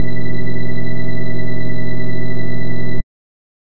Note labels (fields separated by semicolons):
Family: bass; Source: synthesizer; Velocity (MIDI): 50